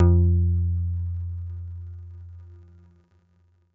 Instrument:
electronic guitar